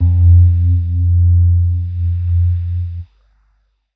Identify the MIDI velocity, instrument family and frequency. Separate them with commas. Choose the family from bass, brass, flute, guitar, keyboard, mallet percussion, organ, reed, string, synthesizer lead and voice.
25, keyboard, 87.31 Hz